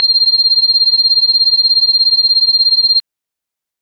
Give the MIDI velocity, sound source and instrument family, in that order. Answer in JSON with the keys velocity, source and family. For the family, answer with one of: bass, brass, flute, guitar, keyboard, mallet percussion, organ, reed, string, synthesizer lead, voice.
{"velocity": 50, "source": "electronic", "family": "organ"}